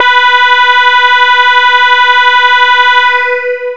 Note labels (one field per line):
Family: bass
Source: synthesizer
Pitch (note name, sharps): B4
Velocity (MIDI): 100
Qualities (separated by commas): bright, distorted, long release